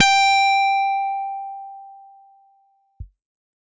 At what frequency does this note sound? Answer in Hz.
784 Hz